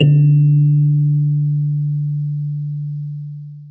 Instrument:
acoustic mallet percussion instrument